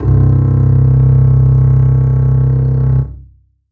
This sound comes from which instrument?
acoustic string instrument